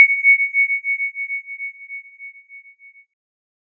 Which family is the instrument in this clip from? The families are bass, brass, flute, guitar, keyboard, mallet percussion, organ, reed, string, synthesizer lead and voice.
keyboard